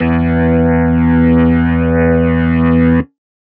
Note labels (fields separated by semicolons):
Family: organ; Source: electronic; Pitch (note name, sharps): E2; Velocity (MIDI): 75